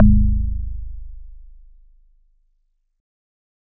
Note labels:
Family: organ; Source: electronic; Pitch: G#0; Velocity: 100

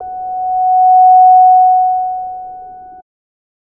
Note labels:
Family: bass; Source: synthesizer; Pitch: F#5; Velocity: 127; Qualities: distorted

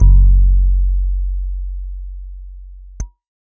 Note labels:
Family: keyboard; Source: electronic; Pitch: F#1; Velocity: 25

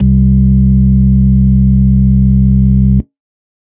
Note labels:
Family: organ; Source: electronic; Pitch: C2; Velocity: 127; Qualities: dark

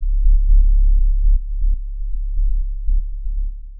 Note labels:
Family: synthesizer lead; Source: synthesizer; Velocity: 25; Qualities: dark, long release, tempo-synced

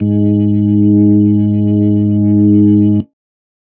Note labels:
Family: organ; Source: electronic; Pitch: G#2; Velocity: 127; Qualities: dark

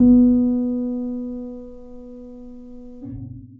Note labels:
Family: keyboard; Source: acoustic; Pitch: B3; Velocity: 25; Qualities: dark, reverb

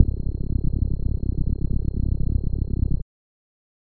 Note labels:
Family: bass; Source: synthesizer; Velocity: 127; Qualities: dark

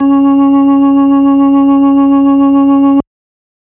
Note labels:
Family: organ; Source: electronic; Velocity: 75

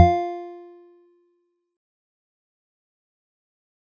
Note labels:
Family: mallet percussion; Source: acoustic; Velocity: 75; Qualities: fast decay, percussive

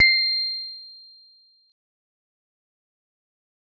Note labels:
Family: mallet percussion; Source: acoustic; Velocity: 50; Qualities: bright, fast decay

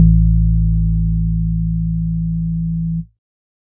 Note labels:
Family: organ; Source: electronic; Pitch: A1; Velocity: 25; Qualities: dark

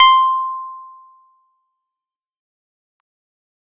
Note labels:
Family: keyboard; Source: electronic; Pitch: C6; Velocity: 127; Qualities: distorted, fast decay

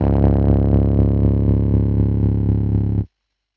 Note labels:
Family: keyboard; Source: electronic; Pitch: C#1; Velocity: 100; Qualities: distorted, tempo-synced

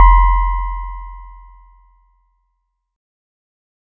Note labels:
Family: mallet percussion; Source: acoustic; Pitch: F1; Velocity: 50; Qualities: bright

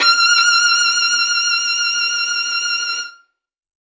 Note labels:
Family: string; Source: acoustic; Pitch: F6; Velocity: 127

